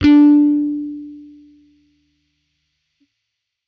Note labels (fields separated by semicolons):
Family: bass; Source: electronic; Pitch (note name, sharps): D4; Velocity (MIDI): 75; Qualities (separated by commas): distorted